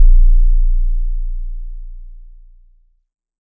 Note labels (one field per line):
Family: keyboard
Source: electronic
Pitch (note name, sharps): A#0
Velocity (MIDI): 25